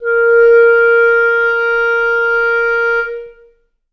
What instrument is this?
acoustic reed instrument